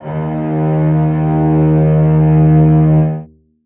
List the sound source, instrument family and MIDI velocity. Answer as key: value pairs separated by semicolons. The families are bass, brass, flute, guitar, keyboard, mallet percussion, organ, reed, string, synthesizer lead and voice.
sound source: acoustic; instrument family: string; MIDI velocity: 50